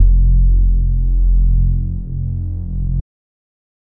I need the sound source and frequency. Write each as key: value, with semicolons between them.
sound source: synthesizer; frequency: 43.65 Hz